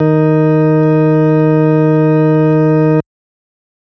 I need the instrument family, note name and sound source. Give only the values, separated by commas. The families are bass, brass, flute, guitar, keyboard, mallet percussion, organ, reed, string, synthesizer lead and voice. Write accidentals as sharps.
organ, D#3, electronic